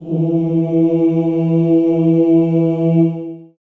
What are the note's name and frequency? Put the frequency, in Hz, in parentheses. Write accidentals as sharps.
E3 (164.8 Hz)